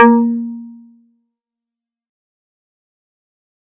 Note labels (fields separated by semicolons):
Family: guitar; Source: synthesizer; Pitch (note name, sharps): A#3; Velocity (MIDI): 100; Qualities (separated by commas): dark, fast decay